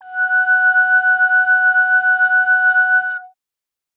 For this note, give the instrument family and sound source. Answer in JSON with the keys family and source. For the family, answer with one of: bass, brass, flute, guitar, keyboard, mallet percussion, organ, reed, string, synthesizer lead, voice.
{"family": "bass", "source": "synthesizer"}